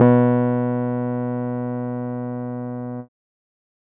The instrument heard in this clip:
electronic keyboard